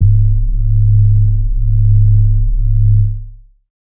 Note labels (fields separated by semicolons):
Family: bass; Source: synthesizer; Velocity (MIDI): 25; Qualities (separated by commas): dark, long release, multiphonic